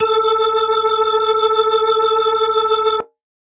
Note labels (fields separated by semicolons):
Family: organ; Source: electronic; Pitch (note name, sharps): A4; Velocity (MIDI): 127